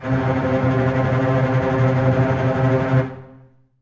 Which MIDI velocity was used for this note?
100